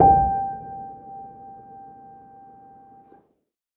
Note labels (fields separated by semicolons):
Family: keyboard; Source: acoustic; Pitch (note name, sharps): G5; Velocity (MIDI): 25; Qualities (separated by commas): reverb